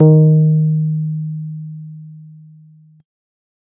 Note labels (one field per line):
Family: keyboard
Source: electronic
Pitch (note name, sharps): D#3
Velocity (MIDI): 25